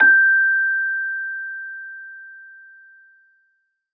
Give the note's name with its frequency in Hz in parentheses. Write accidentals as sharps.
G6 (1568 Hz)